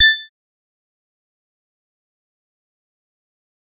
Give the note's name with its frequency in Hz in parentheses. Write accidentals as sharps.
A6 (1760 Hz)